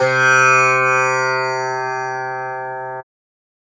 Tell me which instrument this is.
acoustic guitar